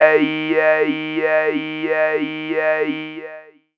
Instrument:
synthesizer voice